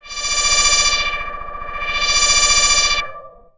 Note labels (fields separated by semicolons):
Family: bass; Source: synthesizer; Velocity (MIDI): 50; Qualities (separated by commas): tempo-synced